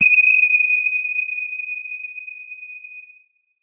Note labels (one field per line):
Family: guitar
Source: electronic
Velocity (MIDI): 25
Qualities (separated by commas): bright